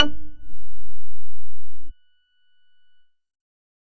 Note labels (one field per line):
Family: bass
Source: synthesizer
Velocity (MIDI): 50